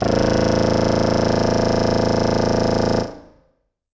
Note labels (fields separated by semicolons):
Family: reed; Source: acoustic; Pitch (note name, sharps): A0; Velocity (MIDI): 127; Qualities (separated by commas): distorted, reverb